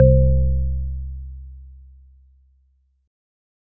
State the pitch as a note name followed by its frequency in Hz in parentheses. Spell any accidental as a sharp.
C2 (65.41 Hz)